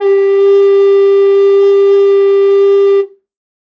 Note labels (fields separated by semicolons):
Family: flute; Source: acoustic; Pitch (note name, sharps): G4; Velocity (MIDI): 100